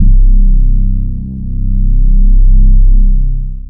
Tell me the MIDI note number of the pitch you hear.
24